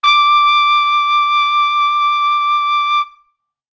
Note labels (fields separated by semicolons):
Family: brass; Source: acoustic; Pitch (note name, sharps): D6; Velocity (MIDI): 100